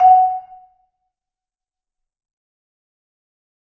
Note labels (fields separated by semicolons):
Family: mallet percussion; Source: acoustic; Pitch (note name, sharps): F#5; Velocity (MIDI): 100; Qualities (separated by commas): fast decay, percussive, reverb